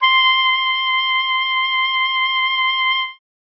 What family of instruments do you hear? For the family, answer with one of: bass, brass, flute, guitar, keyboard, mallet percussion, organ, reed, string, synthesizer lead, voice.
reed